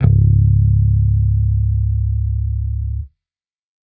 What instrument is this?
electronic bass